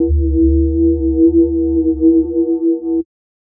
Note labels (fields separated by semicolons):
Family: mallet percussion; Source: electronic; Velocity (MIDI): 25; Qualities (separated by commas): multiphonic, non-linear envelope